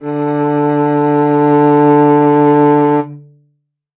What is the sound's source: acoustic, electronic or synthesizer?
acoustic